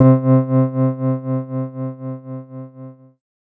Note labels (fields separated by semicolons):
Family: keyboard; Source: electronic; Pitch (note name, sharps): C3; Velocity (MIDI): 100; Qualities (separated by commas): dark